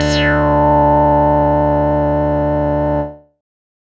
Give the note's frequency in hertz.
73.42 Hz